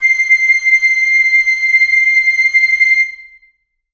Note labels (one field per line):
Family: reed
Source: acoustic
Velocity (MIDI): 127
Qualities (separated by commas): reverb